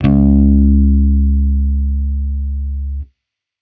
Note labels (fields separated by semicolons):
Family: bass; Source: electronic; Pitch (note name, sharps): C#2; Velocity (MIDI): 50; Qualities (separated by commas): distorted